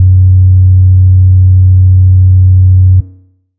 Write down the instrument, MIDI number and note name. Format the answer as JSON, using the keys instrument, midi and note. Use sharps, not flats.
{"instrument": "synthesizer bass", "midi": 42, "note": "F#2"}